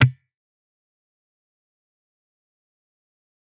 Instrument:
electronic guitar